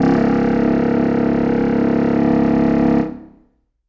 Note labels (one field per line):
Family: reed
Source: acoustic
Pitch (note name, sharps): C#1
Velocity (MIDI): 75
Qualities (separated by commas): distorted, reverb